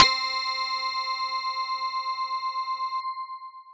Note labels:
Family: mallet percussion; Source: electronic; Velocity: 127; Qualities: bright, long release

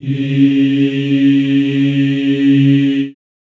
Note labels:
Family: voice; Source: acoustic; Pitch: C#3; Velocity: 100; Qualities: reverb

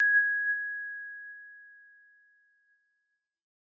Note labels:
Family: keyboard; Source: electronic; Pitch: G#6; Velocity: 50; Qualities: bright

